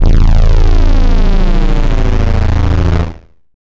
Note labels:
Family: bass; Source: synthesizer; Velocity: 127

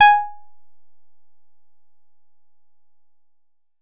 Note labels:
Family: guitar; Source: synthesizer; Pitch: G#5; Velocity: 75

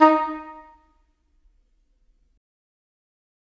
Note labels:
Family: reed; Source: acoustic; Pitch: D#4; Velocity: 50; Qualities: fast decay, percussive, reverb

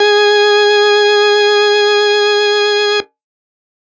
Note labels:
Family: organ; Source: electronic; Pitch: G#4; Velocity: 25; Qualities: distorted

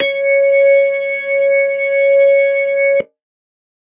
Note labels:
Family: organ; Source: electronic; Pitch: C#5; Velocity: 75

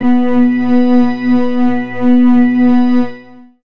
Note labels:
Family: organ; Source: electronic; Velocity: 75; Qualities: long release, reverb

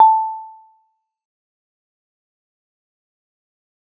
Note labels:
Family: mallet percussion; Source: acoustic; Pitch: A5; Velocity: 50; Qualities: fast decay, percussive

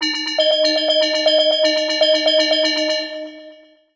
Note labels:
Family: mallet percussion; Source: synthesizer; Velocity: 25; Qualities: long release, multiphonic, tempo-synced

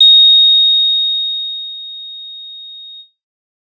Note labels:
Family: guitar; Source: electronic; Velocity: 100; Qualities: bright

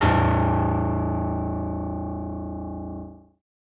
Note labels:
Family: keyboard; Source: acoustic; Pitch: A0; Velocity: 127

